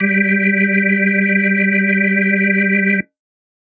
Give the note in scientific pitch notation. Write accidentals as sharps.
G3